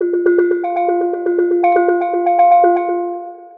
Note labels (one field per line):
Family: mallet percussion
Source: synthesizer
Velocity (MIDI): 50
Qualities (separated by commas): long release, multiphonic, percussive, tempo-synced